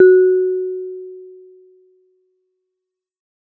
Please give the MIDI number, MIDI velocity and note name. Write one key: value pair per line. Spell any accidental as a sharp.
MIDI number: 66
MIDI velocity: 50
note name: F#4